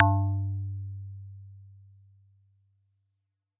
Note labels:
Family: guitar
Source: synthesizer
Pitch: G2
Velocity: 127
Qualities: dark

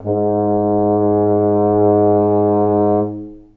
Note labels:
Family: brass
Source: acoustic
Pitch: G#2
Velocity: 50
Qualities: dark, long release, reverb

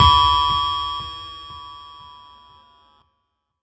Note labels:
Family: keyboard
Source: electronic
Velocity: 100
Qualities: bright, distorted

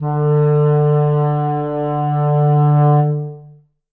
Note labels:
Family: reed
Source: acoustic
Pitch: D3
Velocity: 75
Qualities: dark, long release, reverb

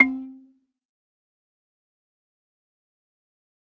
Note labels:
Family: mallet percussion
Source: acoustic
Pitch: C4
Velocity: 50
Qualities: fast decay, percussive, reverb

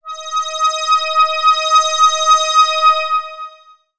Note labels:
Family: synthesizer lead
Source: synthesizer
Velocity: 127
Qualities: bright, long release, non-linear envelope

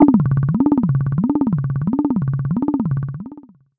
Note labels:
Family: voice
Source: synthesizer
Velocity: 75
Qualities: long release, non-linear envelope, tempo-synced

